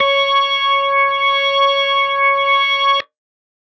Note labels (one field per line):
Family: organ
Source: electronic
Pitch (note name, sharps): C#5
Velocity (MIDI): 100